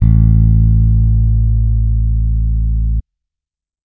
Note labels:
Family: bass; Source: electronic; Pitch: A1; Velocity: 50

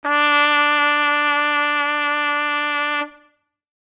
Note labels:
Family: brass; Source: acoustic; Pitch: D4; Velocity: 100; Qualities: bright

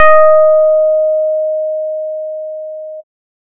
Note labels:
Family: bass; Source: synthesizer; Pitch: D#5; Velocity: 25

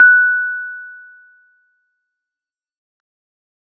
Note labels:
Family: keyboard; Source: electronic; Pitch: F#6; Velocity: 100; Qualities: fast decay

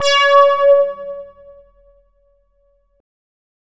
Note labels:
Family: bass; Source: synthesizer; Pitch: C#5; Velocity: 127; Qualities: bright, distorted

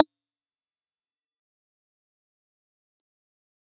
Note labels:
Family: keyboard; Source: electronic; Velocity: 100; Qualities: fast decay, percussive

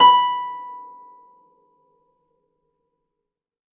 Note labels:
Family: string; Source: acoustic; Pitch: B5; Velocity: 75; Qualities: reverb

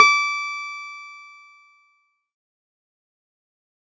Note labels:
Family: keyboard; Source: electronic; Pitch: D6; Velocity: 75; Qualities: distorted, fast decay

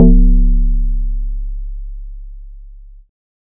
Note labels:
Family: bass; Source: synthesizer; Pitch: C#1; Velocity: 75

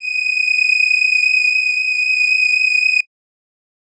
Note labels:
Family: reed; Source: acoustic; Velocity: 100; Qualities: bright

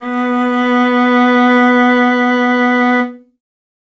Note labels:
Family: string; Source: acoustic; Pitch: B3; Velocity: 50; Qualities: reverb

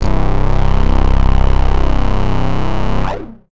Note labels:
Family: bass; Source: synthesizer; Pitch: C1; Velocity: 75; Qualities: distorted

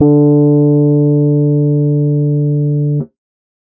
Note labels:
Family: keyboard; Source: electronic; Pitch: D3; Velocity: 75

